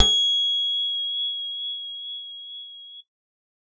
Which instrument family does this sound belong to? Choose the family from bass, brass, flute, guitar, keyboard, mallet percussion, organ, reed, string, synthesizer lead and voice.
bass